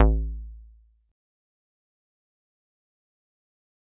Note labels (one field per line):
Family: mallet percussion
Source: acoustic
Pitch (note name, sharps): A1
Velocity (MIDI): 50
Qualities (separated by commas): fast decay, percussive